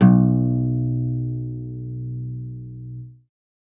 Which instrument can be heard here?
acoustic guitar